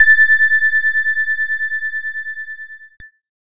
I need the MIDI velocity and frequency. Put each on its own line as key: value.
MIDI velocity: 50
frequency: 1760 Hz